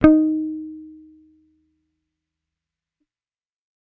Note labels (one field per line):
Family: bass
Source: electronic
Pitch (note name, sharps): D#4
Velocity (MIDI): 75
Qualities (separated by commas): fast decay